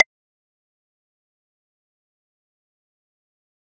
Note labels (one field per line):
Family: mallet percussion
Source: electronic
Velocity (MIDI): 127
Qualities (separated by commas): fast decay, percussive